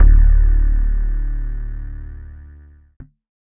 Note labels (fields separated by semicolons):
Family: keyboard; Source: electronic; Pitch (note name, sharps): D1; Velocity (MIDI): 50; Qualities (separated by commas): dark, distorted